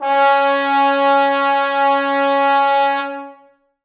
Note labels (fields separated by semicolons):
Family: brass; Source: acoustic; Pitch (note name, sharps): C#4; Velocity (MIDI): 127; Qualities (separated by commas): bright, reverb